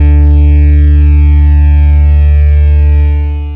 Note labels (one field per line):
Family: bass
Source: synthesizer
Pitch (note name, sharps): D2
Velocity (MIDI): 100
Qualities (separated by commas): long release